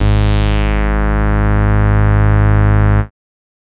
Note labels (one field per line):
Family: bass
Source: synthesizer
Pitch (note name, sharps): G#1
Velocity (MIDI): 127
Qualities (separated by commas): bright, distorted